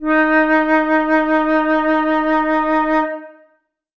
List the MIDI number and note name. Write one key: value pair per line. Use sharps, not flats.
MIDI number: 63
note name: D#4